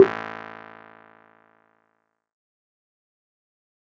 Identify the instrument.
electronic keyboard